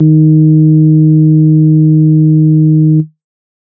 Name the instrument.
electronic organ